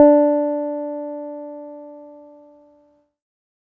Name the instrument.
electronic keyboard